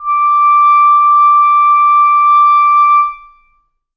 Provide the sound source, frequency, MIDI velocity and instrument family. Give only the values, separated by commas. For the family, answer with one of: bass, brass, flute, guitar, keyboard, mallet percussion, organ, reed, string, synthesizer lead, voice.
acoustic, 1175 Hz, 50, reed